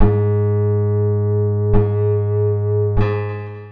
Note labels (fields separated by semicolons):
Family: guitar; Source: acoustic; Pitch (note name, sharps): G#2; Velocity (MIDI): 100; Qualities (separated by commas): reverb